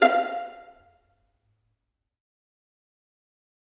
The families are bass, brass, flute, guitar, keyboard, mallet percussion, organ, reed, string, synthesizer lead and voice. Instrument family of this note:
string